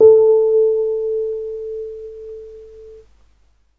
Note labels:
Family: keyboard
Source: electronic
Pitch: A4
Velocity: 25

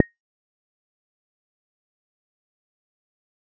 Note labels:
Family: bass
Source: synthesizer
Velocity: 50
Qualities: fast decay, percussive

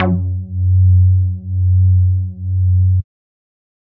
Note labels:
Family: bass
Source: synthesizer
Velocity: 100

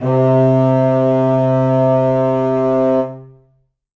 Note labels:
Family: reed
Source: acoustic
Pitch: C3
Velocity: 75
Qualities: reverb

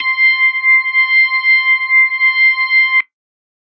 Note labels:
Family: organ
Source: electronic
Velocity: 75

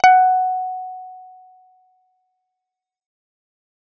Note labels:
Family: bass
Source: synthesizer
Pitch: F#5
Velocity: 127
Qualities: fast decay

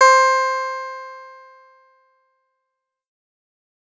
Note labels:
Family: guitar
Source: electronic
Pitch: C5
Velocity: 100

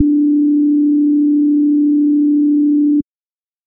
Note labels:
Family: bass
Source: synthesizer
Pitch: D4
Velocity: 75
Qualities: dark

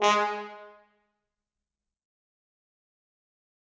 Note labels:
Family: brass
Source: acoustic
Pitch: G#3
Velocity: 127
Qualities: bright, fast decay, percussive, reverb

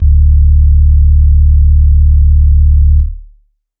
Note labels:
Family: organ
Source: electronic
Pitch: D1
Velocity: 127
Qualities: dark

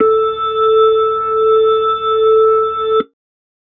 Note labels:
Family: keyboard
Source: electronic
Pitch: A4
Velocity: 50

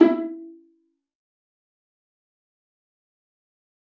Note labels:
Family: string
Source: acoustic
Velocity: 25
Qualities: fast decay, percussive, reverb

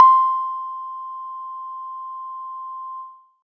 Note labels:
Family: guitar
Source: synthesizer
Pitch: C6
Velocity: 50

